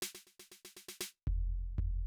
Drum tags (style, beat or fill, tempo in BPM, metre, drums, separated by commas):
samba, fill, 116 BPM, 4/4, hi-hat pedal, snare, floor tom, kick